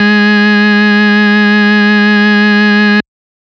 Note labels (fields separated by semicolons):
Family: organ; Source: electronic; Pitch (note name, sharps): G#3; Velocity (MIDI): 100; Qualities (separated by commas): bright, distorted